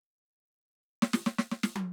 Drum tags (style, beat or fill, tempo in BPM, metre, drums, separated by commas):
gospel, fill, 120 BPM, 4/4, snare, high tom